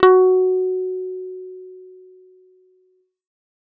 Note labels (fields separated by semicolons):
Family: bass; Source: synthesizer; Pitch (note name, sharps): F#4; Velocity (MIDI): 75